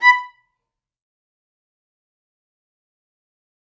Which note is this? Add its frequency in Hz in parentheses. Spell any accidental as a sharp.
B5 (987.8 Hz)